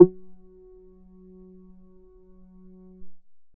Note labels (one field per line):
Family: bass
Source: synthesizer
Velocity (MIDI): 25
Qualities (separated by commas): distorted, percussive